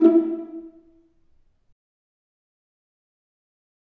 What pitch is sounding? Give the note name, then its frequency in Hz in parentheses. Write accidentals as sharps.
E4 (329.6 Hz)